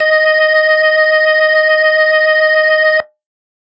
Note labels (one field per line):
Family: organ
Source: electronic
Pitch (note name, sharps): D#5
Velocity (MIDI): 25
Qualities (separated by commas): distorted